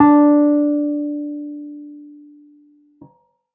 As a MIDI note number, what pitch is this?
62